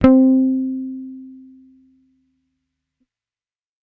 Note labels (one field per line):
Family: bass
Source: electronic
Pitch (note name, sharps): C4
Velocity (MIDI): 127